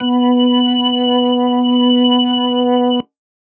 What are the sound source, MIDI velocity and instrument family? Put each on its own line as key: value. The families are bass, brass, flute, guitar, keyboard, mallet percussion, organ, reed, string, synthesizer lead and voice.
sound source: electronic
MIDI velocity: 25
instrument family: organ